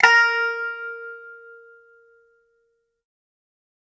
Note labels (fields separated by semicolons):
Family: guitar; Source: acoustic; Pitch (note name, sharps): A#4; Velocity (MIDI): 75; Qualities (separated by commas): reverb